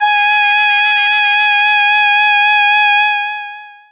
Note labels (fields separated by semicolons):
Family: voice; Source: synthesizer; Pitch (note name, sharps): G#5; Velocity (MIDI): 127; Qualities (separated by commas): bright, distorted, long release